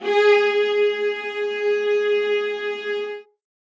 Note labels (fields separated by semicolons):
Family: string; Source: acoustic; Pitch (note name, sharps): G#4; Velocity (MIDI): 127; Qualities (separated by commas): reverb